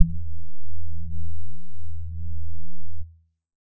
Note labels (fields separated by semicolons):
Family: keyboard; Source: electronic; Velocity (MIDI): 25; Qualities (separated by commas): dark